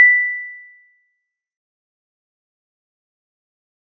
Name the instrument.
acoustic mallet percussion instrument